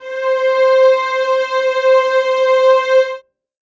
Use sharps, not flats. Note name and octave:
C5